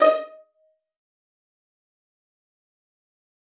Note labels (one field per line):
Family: string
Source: acoustic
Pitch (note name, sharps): D#5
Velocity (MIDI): 25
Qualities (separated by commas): fast decay, percussive, reverb